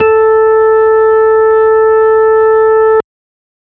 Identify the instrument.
electronic organ